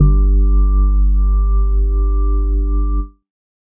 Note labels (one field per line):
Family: organ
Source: electronic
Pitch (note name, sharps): G1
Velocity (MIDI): 50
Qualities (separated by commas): dark